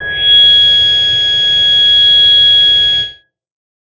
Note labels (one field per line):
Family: bass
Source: synthesizer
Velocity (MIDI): 100